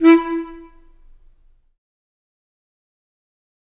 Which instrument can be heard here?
acoustic reed instrument